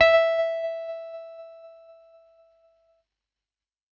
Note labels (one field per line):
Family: keyboard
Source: electronic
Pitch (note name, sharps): E5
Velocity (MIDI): 127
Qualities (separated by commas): distorted, tempo-synced